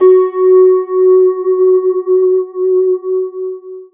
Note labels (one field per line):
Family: guitar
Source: electronic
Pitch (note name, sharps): F#4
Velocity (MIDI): 100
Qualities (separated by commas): long release, multiphonic, non-linear envelope